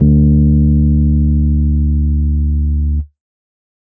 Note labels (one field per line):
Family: keyboard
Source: electronic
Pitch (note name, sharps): D2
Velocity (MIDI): 50